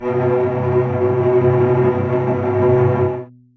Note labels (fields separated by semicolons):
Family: string; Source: acoustic; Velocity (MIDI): 75; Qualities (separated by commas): bright, non-linear envelope, reverb